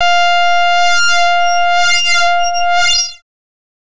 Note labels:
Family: bass; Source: synthesizer; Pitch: F5; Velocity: 25; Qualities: bright, distorted, non-linear envelope

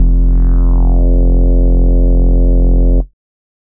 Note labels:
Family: bass; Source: synthesizer; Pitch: F1; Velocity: 100; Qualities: dark, distorted

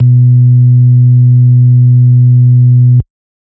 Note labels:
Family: organ; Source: electronic; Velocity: 127; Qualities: dark

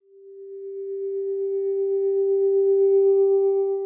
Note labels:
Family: guitar; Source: electronic; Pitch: G4; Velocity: 25; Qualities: dark, long release

